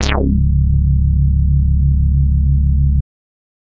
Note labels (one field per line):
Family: bass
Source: synthesizer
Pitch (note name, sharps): C#1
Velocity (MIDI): 50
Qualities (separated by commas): distorted